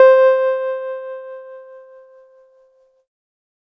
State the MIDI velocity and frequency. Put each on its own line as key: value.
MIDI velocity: 127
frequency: 523.3 Hz